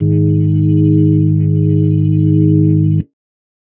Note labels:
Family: organ; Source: electronic; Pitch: G#1; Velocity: 127; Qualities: dark

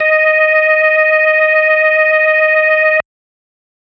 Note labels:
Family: organ; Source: electronic; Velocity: 75

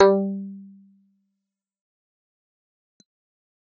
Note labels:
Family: keyboard; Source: electronic; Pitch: G3; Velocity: 127; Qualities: fast decay, percussive

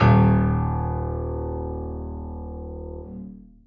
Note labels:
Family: keyboard; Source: acoustic; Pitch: D#1; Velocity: 127; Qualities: reverb

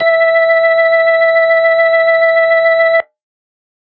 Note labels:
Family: organ; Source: electronic; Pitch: E5; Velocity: 100

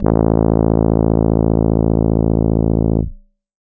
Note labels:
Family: keyboard; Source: electronic; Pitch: A0; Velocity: 75; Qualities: distorted

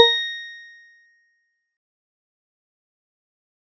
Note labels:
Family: mallet percussion; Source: acoustic; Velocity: 75; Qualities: fast decay, percussive

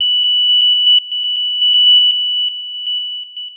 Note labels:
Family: synthesizer lead; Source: synthesizer; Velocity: 127; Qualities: bright, long release, tempo-synced

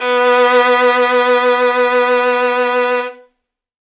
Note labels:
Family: string; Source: acoustic; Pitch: B3; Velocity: 75; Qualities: bright

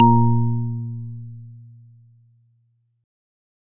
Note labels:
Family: organ; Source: electronic; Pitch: A#2; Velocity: 75

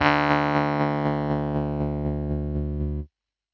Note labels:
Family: keyboard; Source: electronic; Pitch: D2; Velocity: 127; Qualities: distorted, tempo-synced

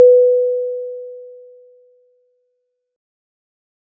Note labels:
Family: mallet percussion; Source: acoustic; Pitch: B4; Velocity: 50; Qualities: bright

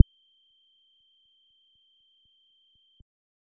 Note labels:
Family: bass; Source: synthesizer; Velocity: 100; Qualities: dark, percussive

